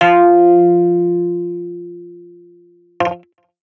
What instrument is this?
electronic guitar